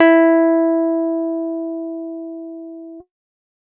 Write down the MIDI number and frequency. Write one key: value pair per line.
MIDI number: 64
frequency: 329.6 Hz